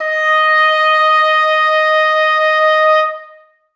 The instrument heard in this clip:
acoustic reed instrument